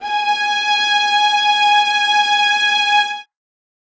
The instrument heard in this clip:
acoustic string instrument